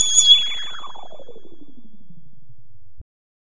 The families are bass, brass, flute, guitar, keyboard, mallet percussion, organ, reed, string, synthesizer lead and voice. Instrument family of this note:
bass